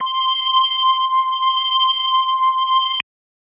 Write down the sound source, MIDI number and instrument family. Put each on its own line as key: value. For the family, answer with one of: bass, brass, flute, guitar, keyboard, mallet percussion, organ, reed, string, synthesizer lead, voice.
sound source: electronic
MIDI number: 84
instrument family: organ